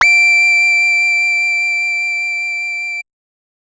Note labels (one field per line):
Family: bass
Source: synthesizer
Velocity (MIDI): 25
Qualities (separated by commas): distorted